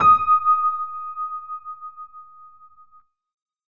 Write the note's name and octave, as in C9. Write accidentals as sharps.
D#6